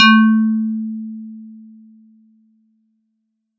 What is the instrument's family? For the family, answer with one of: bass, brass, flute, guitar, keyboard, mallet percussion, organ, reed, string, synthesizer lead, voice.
mallet percussion